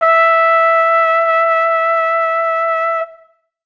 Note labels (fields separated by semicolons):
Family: brass; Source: acoustic; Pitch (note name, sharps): E5; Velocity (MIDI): 50